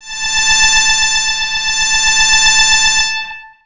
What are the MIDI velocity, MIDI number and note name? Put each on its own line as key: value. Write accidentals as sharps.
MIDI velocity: 127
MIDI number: 81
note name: A5